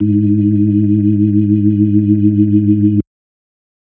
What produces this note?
electronic organ